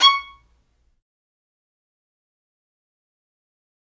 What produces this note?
acoustic string instrument